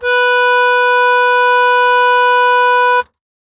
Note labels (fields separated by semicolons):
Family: keyboard; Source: acoustic; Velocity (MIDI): 75; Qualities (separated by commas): bright